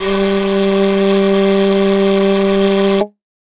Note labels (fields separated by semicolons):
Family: flute; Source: acoustic; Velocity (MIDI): 25